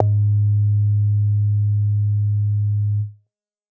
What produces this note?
synthesizer bass